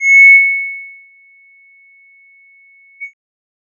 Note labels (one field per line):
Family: bass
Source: synthesizer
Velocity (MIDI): 100